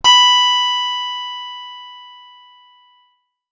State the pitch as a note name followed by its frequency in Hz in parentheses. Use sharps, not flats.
B5 (987.8 Hz)